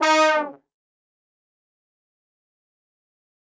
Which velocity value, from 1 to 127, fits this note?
100